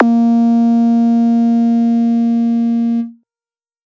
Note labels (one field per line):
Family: bass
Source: synthesizer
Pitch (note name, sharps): A#3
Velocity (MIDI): 127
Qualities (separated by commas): distorted